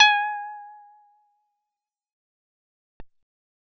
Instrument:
synthesizer bass